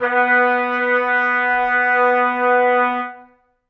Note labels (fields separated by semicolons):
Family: brass; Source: acoustic; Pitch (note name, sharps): B3; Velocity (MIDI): 50; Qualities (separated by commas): reverb